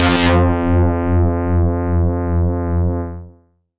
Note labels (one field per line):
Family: bass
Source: synthesizer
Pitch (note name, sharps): F2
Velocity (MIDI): 127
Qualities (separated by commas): bright, distorted, tempo-synced